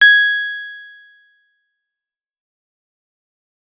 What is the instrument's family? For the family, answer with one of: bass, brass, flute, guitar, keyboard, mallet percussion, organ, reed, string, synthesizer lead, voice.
guitar